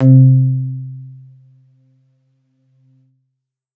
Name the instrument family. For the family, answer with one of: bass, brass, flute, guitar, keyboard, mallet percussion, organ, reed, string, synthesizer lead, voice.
keyboard